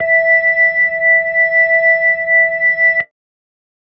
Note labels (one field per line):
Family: keyboard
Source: electronic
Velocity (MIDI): 100